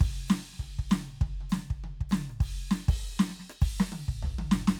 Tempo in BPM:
200 BPM